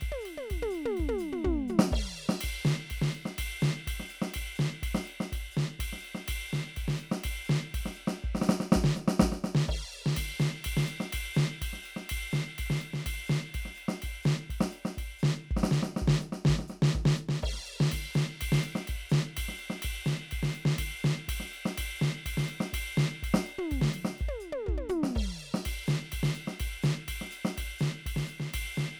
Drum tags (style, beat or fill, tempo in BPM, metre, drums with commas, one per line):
calypso
beat
124 BPM
4/4
crash, ride, ride bell, hi-hat pedal, snare, high tom, mid tom, floor tom, kick